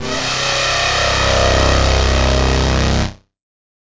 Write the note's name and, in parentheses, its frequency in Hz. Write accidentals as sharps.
C1 (32.7 Hz)